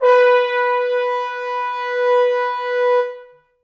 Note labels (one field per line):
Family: brass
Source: acoustic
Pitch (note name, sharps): B4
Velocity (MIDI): 50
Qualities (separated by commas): reverb